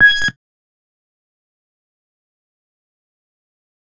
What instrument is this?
synthesizer bass